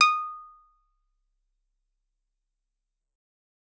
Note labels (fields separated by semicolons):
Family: guitar; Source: acoustic; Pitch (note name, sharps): D#6; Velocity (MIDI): 127; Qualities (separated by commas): fast decay, percussive